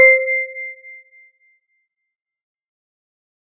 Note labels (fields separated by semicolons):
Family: mallet percussion; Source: acoustic; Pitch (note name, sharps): C5; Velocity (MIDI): 100; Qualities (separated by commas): fast decay